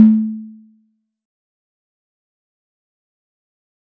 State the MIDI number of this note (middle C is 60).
57